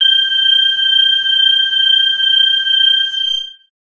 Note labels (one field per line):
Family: bass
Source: synthesizer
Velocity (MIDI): 127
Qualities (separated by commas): distorted, long release, multiphonic